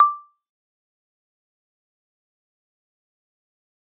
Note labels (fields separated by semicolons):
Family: mallet percussion; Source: acoustic; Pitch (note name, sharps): D6; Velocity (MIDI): 127; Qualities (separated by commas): fast decay, percussive